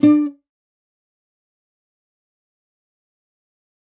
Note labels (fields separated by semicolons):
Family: guitar; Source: acoustic; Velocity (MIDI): 25; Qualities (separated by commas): fast decay, percussive, reverb